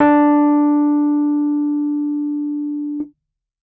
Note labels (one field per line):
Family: keyboard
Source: electronic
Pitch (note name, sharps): D4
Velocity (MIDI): 127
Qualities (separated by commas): dark